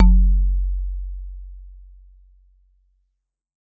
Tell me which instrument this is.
acoustic mallet percussion instrument